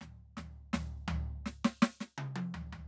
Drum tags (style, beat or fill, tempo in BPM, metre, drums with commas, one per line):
soft pop
fill
83 BPM
4/4
open hi-hat, snare, high tom, mid tom, floor tom